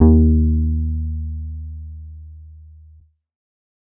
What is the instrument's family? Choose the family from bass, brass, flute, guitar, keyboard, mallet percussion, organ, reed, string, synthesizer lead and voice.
bass